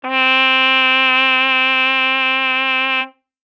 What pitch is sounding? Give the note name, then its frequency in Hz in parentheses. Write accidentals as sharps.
C4 (261.6 Hz)